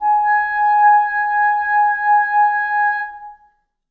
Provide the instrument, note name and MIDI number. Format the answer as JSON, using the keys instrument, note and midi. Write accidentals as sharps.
{"instrument": "acoustic reed instrument", "note": "G#5", "midi": 80}